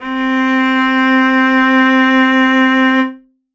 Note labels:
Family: string; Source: acoustic; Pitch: C4; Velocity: 75; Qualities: reverb

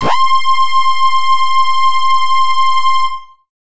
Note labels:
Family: bass; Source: synthesizer; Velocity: 75; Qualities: distorted

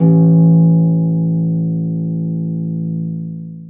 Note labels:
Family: string; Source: acoustic; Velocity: 127; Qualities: long release, reverb

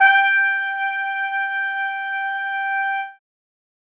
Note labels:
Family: brass; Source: acoustic; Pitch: G5; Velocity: 75; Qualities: reverb

